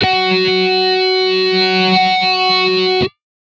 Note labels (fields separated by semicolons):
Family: guitar; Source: electronic; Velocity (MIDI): 75; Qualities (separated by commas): bright, distorted